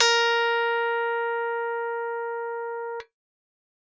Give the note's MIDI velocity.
75